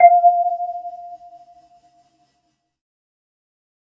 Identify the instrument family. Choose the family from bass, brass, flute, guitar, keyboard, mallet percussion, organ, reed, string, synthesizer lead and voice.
keyboard